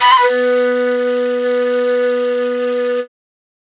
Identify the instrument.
acoustic flute